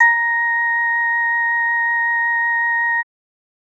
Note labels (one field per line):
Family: organ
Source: electronic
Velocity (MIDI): 127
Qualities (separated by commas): multiphonic